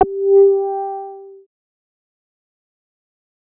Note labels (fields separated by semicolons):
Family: bass; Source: synthesizer; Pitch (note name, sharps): G4; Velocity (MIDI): 50; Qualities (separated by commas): distorted, fast decay